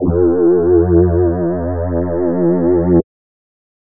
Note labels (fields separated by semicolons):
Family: voice; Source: synthesizer; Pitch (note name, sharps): F2; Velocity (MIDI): 127